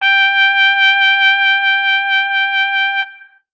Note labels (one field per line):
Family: brass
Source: acoustic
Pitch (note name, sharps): G5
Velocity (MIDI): 100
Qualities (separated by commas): distorted